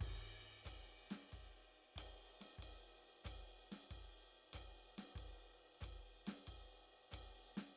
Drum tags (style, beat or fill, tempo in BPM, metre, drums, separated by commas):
jazz, beat, 93 BPM, 4/4, ride, hi-hat pedal, snare, kick